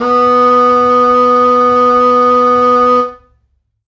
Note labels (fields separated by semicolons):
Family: reed; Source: acoustic; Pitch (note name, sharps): B3; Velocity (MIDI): 100; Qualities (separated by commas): distorted, reverb